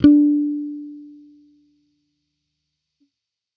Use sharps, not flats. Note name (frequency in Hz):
D4 (293.7 Hz)